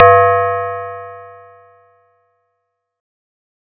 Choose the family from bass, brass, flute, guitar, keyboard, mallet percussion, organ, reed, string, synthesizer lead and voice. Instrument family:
mallet percussion